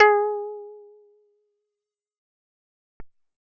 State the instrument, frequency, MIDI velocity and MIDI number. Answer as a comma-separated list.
synthesizer bass, 415.3 Hz, 127, 68